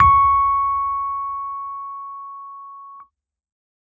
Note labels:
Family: keyboard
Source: electronic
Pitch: C#6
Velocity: 100

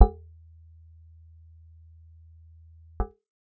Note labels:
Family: guitar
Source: acoustic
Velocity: 25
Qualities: percussive

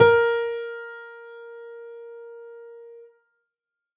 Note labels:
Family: keyboard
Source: acoustic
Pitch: A#4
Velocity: 100

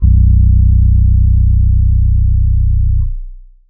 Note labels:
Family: keyboard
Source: electronic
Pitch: B0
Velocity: 50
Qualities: dark, long release

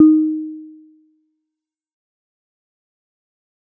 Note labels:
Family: mallet percussion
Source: acoustic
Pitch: D#4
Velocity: 100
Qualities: fast decay, percussive

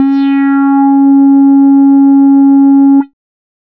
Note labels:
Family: bass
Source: synthesizer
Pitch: C#4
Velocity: 100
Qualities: dark, distorted

